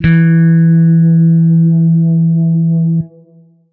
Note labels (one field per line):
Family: guitar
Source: electronic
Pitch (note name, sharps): E3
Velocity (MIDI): 75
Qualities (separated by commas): distorted, long release